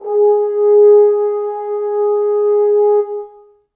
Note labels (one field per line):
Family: brass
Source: acoustic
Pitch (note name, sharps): G#4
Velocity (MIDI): 50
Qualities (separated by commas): long release, reverb